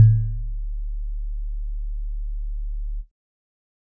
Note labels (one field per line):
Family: keyboard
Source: electronic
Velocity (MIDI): 50